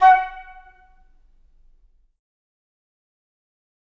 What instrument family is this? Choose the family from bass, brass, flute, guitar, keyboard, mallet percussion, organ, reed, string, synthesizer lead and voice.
flute